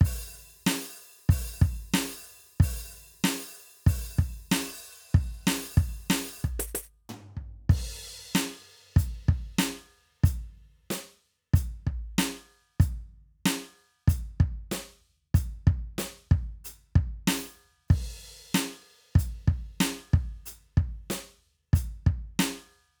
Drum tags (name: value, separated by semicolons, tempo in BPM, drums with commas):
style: rock; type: beat; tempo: 94 BPM; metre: 4/4; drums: crash, closed hi-hat, open hi-hat, hi-hat pedal, snare, high tom, floor tom, kick